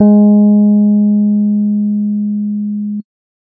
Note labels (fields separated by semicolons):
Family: keyboard; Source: electronic; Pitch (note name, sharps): G#3; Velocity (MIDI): 100; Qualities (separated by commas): dark